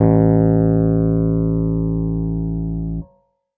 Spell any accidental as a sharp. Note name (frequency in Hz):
A1 (55 Hz)